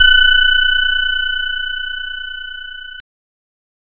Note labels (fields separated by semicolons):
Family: guitar; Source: synthesizer; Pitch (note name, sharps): F#6; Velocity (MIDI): 100; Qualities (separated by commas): bright, distorted